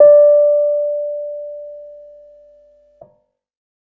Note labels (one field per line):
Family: keyboard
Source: electronic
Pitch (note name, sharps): D5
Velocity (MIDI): 50